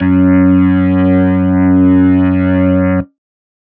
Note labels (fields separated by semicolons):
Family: organ; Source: electronic; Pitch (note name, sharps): F#2; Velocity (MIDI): 25